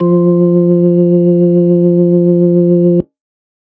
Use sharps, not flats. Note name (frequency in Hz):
F3 (174.6 Hz)